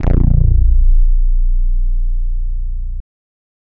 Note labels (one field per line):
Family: bass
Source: synthesizer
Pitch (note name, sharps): A#0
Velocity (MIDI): 75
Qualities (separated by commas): distorted